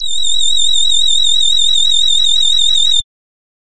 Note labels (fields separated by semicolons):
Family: voice; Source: synthesizer; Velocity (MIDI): 75; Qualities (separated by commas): bright